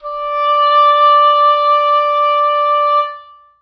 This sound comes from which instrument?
acoustic reed instrument